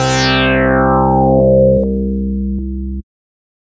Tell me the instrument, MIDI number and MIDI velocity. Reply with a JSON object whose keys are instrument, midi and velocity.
{"instrument": "synthesizer bass", "midi": 36, "velocity": 75}